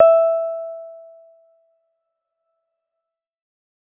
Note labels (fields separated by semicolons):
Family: keyboard; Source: electronic; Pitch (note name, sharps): E5; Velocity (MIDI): 50; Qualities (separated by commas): dark